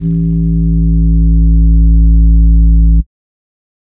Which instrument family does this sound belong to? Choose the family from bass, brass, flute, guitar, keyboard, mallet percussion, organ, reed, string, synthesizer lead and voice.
flute